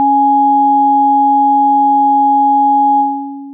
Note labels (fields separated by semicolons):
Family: synthesizer lead; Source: synthesizer; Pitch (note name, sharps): C#4; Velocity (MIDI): 75; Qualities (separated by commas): long release